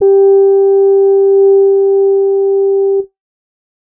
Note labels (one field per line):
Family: guitar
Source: electronic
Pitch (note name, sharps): G4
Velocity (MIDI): 25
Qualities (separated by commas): reverb